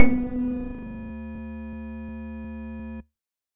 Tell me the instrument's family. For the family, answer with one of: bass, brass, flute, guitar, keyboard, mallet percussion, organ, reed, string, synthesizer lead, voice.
bass